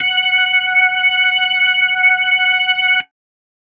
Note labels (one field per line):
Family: keyboard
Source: electronic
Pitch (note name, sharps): F#5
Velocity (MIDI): 50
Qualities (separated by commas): distorted